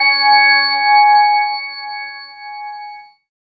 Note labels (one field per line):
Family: keyboard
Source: synthesizer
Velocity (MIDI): 75